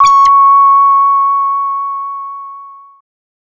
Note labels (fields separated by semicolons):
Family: bass; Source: synthesizer; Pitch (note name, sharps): C#6; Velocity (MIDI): 127; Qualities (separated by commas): distorted